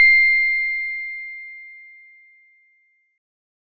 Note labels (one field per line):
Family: organ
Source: electronic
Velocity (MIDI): 50